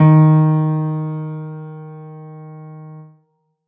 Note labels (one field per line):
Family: keyboard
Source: acoustic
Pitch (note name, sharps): D#3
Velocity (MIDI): 100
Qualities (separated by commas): reverb